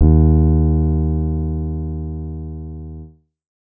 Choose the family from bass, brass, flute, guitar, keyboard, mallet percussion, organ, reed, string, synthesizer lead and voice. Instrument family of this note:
keyboard